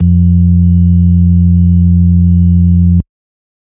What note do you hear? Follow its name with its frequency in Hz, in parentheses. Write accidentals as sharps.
F2 (87.31 Hz)